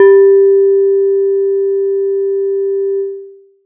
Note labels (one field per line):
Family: mallet percussion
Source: acoustic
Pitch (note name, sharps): G4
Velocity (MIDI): 100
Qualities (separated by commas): long release